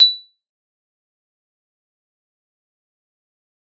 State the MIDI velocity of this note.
25